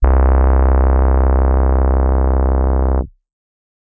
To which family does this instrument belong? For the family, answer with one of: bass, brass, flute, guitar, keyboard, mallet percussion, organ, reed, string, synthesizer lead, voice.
keyboard